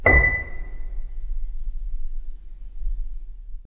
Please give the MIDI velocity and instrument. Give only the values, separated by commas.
25, acoustic mallet percussion instrument